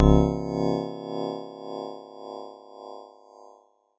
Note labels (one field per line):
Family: keyboard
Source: electronic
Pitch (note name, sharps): C#1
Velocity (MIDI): 127